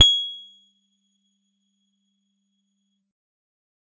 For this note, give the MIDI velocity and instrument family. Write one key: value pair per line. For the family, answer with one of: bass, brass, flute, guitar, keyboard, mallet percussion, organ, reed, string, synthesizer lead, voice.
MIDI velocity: 50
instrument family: guitar